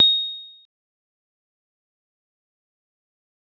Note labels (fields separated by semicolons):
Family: guitar; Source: synthesizer; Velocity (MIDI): 50; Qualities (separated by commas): dark, fast decay, percussive